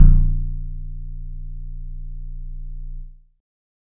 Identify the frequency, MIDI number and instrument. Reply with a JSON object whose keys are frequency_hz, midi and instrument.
{"frequency_hz": 29.14, "midi": 22, "instrument": "synthesizer guitar"}